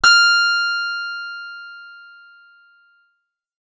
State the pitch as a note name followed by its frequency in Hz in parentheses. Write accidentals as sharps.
F6 (1397 Hz)